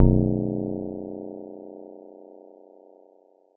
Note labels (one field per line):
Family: keyboard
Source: electronic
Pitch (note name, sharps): B0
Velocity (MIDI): 50